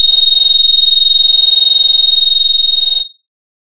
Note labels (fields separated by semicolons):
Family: bass; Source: synthesizer; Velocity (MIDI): 50; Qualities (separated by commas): distorted